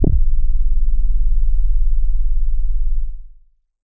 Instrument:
synthesizer bass